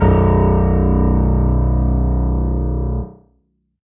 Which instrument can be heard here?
electronic keyboard